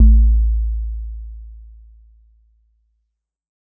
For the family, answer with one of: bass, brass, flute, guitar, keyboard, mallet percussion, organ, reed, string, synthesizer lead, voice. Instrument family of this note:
mallet percussion